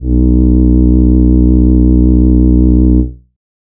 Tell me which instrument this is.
synthesizer voice